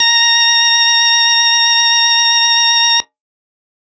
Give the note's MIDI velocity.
25